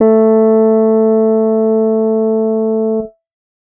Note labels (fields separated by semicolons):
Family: guitar; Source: electronic; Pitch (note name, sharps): A3; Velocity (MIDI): 50; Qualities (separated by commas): reverb